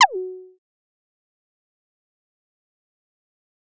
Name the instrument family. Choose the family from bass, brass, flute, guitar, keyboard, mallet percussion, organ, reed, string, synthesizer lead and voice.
bass